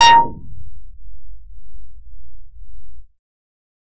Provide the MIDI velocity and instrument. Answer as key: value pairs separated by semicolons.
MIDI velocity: 127; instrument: synthesizer bass